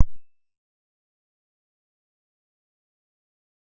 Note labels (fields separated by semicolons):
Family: bass; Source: synthesizer; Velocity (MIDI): 25; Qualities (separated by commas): fast decay, percussive